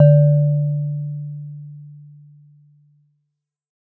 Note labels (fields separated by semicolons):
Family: mallet percussion; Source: acoustic; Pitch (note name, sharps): D3; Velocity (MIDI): 100; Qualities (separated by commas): dark